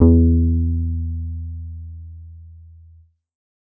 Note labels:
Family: bass; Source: synthesizer; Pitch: E2; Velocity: 50; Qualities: dark

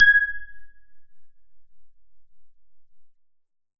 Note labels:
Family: synthesizer lead; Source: synthesizer; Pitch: G#6; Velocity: 75

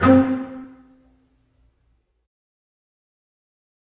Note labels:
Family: string; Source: acoustic; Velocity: 75; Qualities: fast decay, percussive, reverb

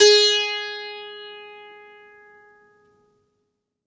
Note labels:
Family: guitar; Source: acoustic; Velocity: 50; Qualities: bright

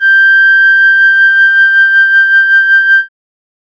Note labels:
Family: keyboard; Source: synthesizer; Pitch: G6; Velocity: 50; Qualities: bright

